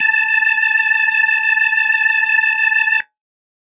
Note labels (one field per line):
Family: organ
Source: electronic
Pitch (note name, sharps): A5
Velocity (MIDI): 100